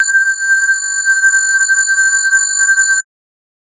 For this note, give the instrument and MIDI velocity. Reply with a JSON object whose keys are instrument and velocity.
{"instrument": "electronic mallet percussion instrument", "velocity": 50}